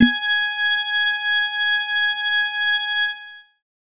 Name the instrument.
electronic organ